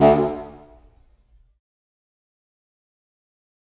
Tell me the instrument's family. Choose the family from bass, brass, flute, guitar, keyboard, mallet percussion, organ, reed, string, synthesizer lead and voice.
reed